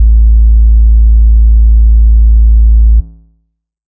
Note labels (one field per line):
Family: bass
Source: synthesizer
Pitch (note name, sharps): A1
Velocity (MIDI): 25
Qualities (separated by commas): dark